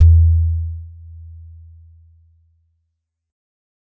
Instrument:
acoustic mallet percussion instrument